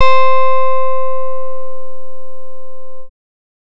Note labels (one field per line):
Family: bass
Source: synthesizer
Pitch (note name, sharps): C5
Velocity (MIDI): 25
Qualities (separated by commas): distorted